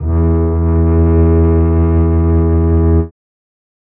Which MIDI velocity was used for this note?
25